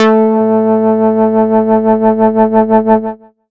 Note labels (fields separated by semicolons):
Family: bass; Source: synthesizer; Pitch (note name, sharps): A3; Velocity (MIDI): 25; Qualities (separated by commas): distorted